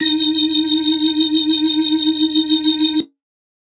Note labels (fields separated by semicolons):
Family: organ; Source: electronic; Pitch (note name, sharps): D#4; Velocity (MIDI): 50; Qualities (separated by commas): bright